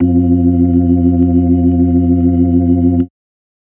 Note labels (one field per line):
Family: organ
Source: electronic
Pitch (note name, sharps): F2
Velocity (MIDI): 100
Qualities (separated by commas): dark